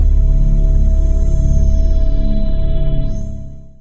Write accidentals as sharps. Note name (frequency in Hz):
C#0 (17.32 Hz)